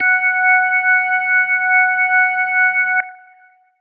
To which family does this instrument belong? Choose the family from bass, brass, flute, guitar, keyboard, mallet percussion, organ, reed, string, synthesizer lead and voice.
organ